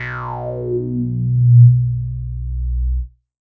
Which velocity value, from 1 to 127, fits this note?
25